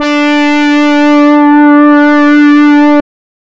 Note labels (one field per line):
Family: reed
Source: synthesizer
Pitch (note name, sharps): D4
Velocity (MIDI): 75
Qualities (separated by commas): distorted, non-linear envelope